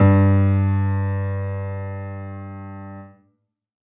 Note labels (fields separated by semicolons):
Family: keyboard; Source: acoustic; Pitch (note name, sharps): G2; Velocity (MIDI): 100